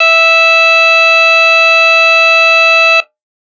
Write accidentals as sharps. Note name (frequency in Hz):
E5 (659.3 Hz)